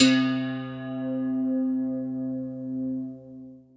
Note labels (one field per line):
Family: guitar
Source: acoustic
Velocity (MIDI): 75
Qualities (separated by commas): long release, reverb